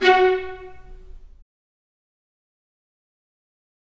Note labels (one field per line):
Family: string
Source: acoustic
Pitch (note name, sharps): F#4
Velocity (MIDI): 50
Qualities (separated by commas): fast decay, reverb